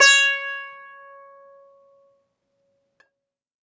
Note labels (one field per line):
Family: guitar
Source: acoustic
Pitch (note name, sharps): C#5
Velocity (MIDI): 25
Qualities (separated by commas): bright, multiphonic, reverb